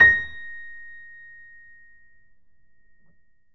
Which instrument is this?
acoustic keyboard